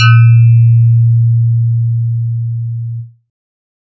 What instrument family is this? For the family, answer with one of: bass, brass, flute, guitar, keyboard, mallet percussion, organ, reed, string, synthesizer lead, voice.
synthesizer lead